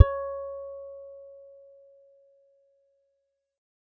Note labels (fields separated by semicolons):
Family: guitar; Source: acoustic; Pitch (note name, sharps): C#5; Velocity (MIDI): 75; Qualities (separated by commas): dark